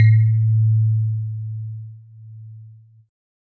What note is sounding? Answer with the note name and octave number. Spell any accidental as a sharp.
A2